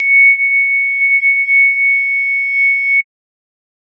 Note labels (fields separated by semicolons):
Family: mallet percussion; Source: synthesizer; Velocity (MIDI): 75; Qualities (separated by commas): bright, multiphonic, non-linear envelope